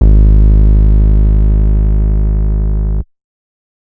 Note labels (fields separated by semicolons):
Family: bass; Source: synthesizer; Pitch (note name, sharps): G#1; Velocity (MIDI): 127; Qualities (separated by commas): distorted